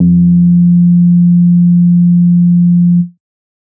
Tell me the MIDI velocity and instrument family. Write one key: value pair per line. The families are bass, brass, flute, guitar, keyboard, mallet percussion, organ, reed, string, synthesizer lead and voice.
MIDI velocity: 25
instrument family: bass